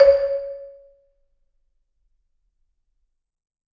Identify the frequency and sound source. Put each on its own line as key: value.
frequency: 554.4 Hz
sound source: acoustic